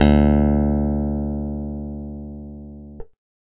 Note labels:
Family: keyboard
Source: electronic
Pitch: D2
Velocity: 25

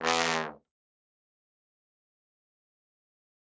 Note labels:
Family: brass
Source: acoustic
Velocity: 25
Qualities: bright, fast decay, reverb

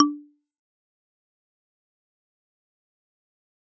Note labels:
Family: mallet percussion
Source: acoustic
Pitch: D4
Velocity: 100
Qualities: fast decay, percussive

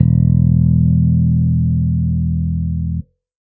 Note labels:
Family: bass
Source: electronic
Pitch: E1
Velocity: 50

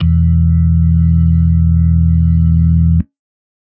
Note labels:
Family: organ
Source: electronic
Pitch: E2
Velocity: 25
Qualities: dark

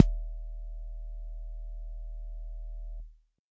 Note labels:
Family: keyboard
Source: electronic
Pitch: D#1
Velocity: 127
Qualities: dark

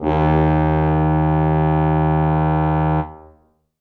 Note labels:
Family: brass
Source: acoustic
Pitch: D#2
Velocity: 75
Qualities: reverb

